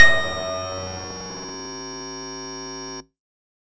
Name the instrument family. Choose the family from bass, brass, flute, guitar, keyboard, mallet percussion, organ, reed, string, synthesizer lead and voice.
bass